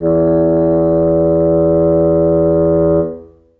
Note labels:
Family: reed; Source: acoustic; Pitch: E2; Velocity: 25; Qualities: reverb

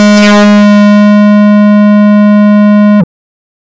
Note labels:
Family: bass; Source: synthesizer; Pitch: G#3; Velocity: 127; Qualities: bright, distorted, non-linear envelope

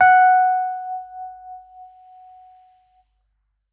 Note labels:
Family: keyboard; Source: electronic; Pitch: F#5; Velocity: 75

